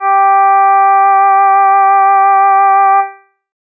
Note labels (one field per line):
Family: reed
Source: synthesizer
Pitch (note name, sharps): G4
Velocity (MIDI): 127